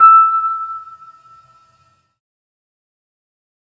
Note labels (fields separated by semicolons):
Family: keyboard; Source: electronic; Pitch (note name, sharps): E6; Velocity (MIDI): 100; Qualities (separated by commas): fast decay